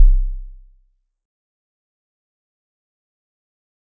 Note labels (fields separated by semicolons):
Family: mallet percussion; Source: acoustic; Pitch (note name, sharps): C1; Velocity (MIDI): 25; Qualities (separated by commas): fast decay, percussive